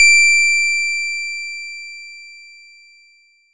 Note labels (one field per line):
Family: bass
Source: synthesizer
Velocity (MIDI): 50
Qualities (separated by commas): bright, distorted